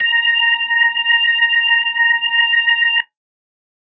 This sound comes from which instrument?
electronic organ